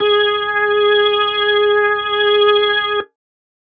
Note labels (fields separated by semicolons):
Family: keyboard; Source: electronic; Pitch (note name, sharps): G#4; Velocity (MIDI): 75; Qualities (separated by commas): distorted